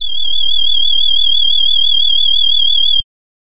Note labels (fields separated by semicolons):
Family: voice; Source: synthesizer; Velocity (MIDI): 25; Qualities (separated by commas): bright